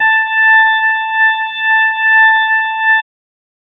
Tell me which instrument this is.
electronic organ